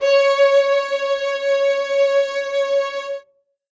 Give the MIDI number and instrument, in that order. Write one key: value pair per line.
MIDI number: 73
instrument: acoustic string instrument